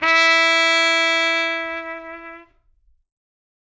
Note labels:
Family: brass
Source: acoustic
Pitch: E4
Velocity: 127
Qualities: bright

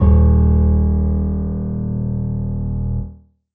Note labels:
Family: keyboard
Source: electronic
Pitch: D#1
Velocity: 25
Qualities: reverb

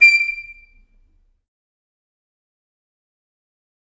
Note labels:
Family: flute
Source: acoustic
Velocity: 75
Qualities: fast decay, percussive, reverb

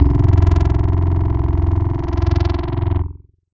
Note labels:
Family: keyboard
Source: electronic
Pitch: F0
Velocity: 100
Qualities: bright, distorted, multiphonic

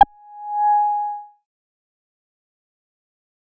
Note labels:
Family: bass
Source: synthesizer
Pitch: G#5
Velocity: 25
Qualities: fast decay

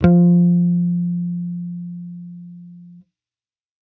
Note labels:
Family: bass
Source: electronic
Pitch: F3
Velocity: 50

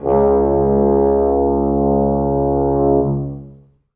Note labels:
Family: brass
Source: acoustic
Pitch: C#2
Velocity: 25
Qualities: dark, long release, reverb

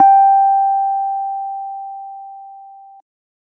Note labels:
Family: keyboard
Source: electronic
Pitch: G5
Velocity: 75

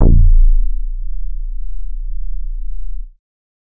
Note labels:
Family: bass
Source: synthesizer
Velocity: 75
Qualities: distorted

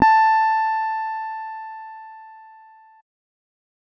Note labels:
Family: keyboard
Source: electronic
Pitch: A5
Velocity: 25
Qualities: dark

